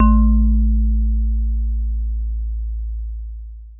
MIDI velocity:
25